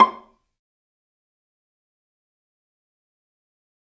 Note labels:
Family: string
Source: acoustic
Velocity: 25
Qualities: fast decay, percussive, reverb

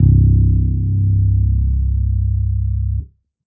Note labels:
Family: bass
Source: electronic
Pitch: C1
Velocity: 50

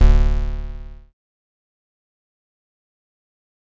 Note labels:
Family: bass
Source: synthesizer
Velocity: 50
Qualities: bright, distorted, fast decay

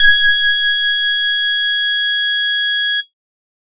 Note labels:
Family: bass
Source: synthesizer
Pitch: G#6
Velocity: 127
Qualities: bright, distorted

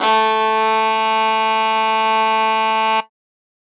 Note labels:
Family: string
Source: acoustic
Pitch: A3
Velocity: 100

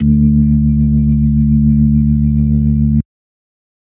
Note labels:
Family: organ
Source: electronic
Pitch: D2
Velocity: 50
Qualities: dark

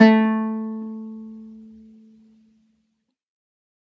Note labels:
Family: string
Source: acoustic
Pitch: A3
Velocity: 75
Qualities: reverb

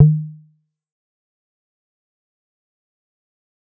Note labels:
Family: bass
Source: synthesizer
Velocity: 75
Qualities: fast decay, percussive

